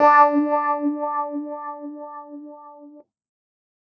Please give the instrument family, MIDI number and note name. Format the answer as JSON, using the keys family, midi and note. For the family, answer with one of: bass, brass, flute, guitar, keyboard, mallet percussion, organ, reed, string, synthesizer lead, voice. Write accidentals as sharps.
{"family": "keyboard", "midi": 62, "note": "D4"}